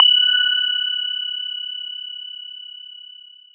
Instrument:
electronic mallet percussion instrument